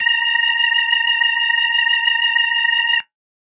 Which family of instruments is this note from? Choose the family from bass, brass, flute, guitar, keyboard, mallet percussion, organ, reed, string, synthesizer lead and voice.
organ